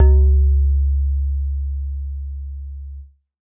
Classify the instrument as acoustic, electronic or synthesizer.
acoustic